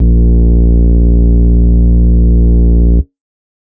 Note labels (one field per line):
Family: organ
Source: electronic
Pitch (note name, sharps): A#1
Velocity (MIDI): 50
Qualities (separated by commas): distorted